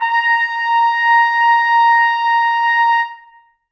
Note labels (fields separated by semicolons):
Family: brass; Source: acoustic; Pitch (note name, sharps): A#5; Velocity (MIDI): 75; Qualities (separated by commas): reverb